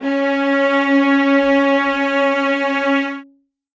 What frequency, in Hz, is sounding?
277.2 Hz